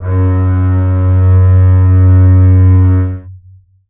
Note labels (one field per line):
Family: string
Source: acoustic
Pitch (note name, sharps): F#2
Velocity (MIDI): 25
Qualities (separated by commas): long release, reverb